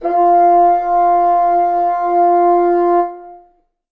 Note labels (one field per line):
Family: reed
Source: acoustic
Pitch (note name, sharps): F4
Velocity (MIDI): 50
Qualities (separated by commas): reverb